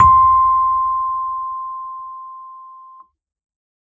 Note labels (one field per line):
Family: keyboard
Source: electronic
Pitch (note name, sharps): C6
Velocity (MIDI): 100